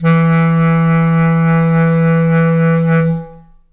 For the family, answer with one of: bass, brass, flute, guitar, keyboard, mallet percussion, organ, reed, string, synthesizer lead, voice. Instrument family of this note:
reed